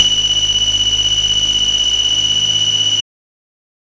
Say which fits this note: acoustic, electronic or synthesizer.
synthesizer